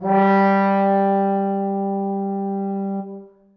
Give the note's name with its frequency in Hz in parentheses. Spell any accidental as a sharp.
G3 (196 Hz)